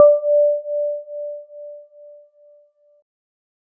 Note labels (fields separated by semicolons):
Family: keyboard; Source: electronic; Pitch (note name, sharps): D5; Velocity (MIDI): 25; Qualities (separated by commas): dark